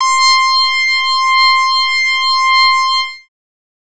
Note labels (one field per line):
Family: bass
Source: synthesizer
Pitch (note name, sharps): C6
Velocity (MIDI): 50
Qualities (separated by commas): bright, distorted